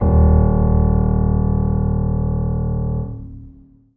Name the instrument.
acoustic keyboard